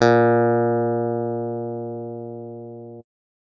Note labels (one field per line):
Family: keyboard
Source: electronic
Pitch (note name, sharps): A#2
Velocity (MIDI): 100